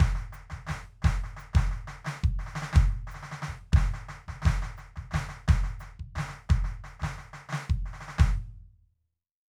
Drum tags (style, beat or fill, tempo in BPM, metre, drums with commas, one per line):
march
beat
176 BPM
4/4
hi-hat pedal, snare, kick